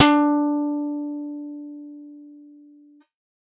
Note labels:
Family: guitar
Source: synthesizer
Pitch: D4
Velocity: 127

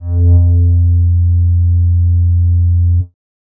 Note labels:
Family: bass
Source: synthesizer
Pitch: F2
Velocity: 75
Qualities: dark

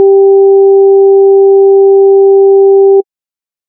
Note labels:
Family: bass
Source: synthesizer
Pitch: G4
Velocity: 127

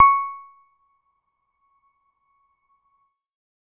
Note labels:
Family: keyboard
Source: electronic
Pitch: C#6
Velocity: 75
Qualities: percussive, reverb

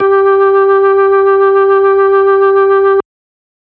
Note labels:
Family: organ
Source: electronic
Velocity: 100

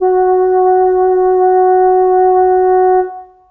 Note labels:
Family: reed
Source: acoustic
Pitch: F#4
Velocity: 50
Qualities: reverb

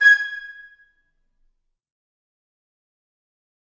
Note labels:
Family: reed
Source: acoustic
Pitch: G#6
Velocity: 50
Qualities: fast decay, percussive, reverb

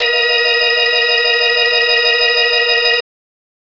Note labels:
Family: organ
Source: electronic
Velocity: 127

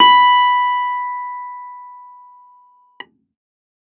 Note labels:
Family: keyboard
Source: electronic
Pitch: B5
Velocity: 100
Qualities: distorted

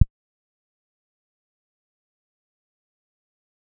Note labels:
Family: guitar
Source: electronic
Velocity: 25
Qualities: fast decay, percussive

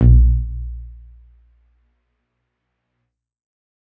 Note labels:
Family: keyboard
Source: electronic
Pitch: A#1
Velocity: 75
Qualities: dark

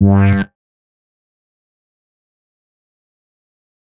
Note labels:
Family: bass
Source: synthesizer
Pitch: G2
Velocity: 127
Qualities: distorted, fast decay

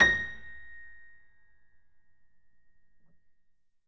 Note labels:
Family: keyboard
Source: acoustic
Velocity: 127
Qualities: reverb

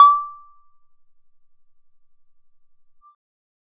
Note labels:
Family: bass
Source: synthesizer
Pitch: D6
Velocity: 50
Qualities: percussive

